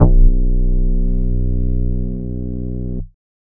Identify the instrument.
synthesizer flute